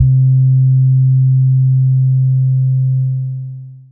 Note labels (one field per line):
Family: bass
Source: synthesizer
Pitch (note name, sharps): C3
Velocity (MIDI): 25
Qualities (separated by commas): long release